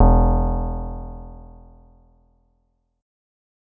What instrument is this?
synthesizer bass